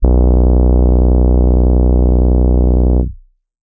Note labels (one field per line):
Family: keyboard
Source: electronic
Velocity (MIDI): 75